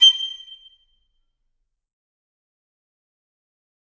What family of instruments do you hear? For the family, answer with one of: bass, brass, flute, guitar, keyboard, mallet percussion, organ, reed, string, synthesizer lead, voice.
flute